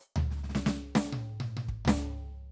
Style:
funk